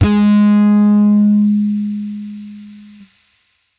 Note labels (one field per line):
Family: bass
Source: electronic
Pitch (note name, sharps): G#3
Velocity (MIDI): 25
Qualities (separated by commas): bright, distorted